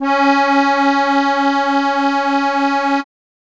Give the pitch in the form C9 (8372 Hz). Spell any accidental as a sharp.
C#4 (277.2 Hz)